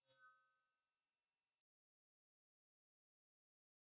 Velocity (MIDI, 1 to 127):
75